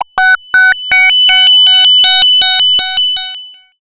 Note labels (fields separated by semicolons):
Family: bass; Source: synthesizer; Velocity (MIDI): 25; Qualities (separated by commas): bright, distorted, long release, multiphonic, tempo-synced